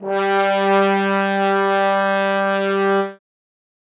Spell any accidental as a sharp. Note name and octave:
G3